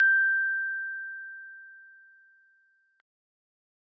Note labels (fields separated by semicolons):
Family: keyboard; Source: acoustic; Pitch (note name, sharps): G6; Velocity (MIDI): 25